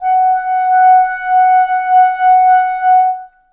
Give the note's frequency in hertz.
740 Hz